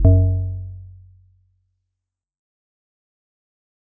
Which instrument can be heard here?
acoustic mallet percussion instrument